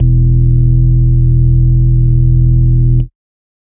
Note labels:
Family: organ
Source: electronic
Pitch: E1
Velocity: 25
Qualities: dark

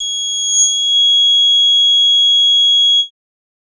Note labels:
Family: bass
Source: synthesizer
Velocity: 127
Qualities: bright, distorted

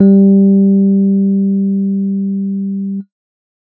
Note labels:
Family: keyboard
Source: electronic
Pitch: G3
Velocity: 25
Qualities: dark

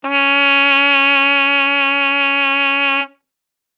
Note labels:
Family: brass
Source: acoustic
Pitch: C#4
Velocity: 127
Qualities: bright

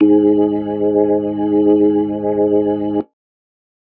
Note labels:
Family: organ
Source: electronic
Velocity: 50

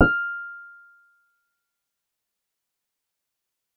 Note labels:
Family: keyboard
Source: synthesizer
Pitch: F6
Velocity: 25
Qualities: fast decay, percussive

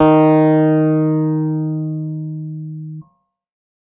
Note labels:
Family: keyboard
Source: electronic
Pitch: D#3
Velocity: 100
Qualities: dark

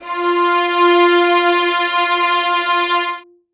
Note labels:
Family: string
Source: acoustic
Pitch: F4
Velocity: 100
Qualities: reverb

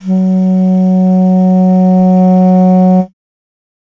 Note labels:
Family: reed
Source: acoustic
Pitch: F#3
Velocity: 25

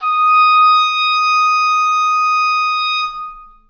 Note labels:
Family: reed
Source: acoustic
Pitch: D#6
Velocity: 127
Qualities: long release, reverb

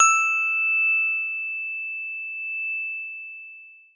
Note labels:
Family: mallet percussion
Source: acoustic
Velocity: 127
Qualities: bright, long release

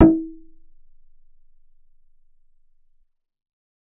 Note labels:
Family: bass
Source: synthesizer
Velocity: 100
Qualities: percussive, reverb

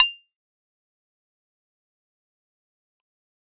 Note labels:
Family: keyboard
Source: electronic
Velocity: 75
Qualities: fast decay, percussive

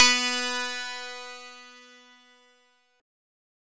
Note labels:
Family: synthesizer lead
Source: synthesizer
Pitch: B3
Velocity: 75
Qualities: bright, distorted

